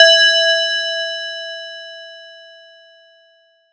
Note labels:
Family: mallet percussion; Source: acoustic; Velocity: 100; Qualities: bright, multiphonic

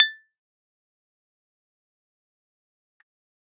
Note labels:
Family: keyboard; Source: electronic; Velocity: 75; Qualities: fast decay, percussive

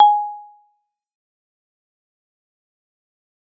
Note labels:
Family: mallet percussion; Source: acoustic; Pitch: G#5; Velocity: 75; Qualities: fast decay, percussive

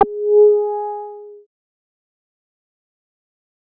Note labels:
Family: bass; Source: synthesizer; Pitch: G#4; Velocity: 75; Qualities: fast decay

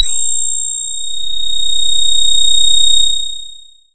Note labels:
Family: voice; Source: synthesizer; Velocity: 50; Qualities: bright, long release

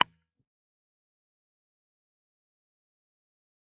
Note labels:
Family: guitar; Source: electronic; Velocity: 25; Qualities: fast decay, percussive

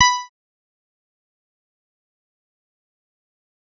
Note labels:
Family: bass; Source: synthesizer; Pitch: B5; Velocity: 127; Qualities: bright, distorted, fast decay, percussive

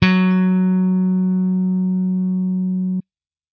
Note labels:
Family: bass; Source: electronic; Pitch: F#3; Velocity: 127

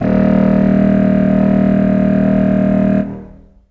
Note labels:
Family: reed; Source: acoustic; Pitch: D#1; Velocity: 100; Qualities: long release, reverb

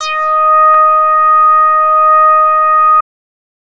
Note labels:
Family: bass; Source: synthesizer; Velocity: 75; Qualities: distorted

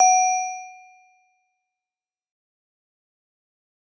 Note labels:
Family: mallet percussion; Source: acoustic; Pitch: F#5; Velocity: 127; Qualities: bright, fast decay

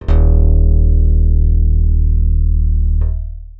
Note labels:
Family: bass; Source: synthesizer; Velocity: 25; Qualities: dark, long release

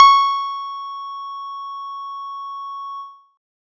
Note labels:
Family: guitar; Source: synthesizer; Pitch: C#6; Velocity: 127

